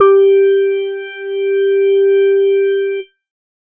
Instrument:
electronic organ